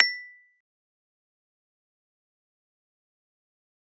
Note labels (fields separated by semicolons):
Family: mallet percussion; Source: acoustic; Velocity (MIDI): 25; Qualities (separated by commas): fast decay, percussive